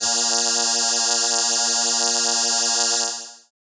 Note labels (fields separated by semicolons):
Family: keyboard; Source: synthesizer; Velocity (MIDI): 127; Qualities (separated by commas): bright